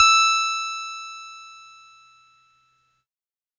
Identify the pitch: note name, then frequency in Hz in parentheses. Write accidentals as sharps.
E6 (1319 Hz)